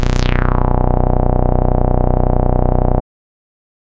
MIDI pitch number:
23